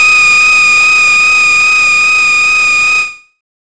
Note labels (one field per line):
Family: bass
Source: synthesizer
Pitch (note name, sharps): D#6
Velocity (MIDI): 127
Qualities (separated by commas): non-linear envelope